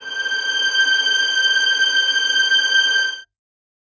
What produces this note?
acoustic string instrument